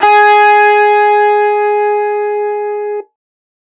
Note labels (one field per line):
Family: guitar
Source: electronic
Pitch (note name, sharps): G#4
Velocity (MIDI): 75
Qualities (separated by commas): distorted